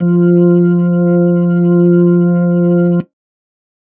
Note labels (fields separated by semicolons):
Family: organ; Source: electronic; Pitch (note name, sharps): F3; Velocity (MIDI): 127; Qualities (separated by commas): dark